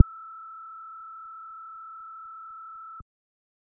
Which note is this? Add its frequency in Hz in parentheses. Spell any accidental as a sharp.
E6 (1319 Hz)